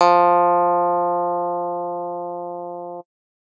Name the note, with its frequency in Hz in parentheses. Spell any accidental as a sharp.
F3 (174.6 Hz)